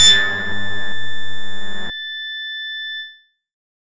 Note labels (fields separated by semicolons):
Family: bass; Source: synthesizer; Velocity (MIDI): 100; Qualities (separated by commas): bright, distorted